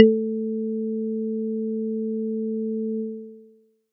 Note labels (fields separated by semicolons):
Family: mallet percussion; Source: acoustic; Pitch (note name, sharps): A3; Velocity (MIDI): 25